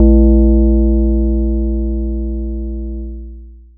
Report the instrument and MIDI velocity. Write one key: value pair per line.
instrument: acoustic mallet percussion instrument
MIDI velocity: 50